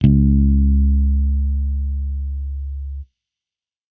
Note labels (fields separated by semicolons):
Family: bass; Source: electronic; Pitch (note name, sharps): C#2; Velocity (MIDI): 25; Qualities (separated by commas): distorted